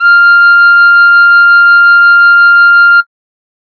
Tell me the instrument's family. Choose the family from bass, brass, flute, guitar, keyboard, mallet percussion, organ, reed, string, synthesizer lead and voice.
flute